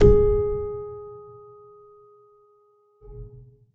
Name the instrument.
acoustic keyboard